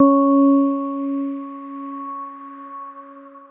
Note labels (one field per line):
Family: keyboard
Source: electronic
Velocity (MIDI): 50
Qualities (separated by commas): dark, long release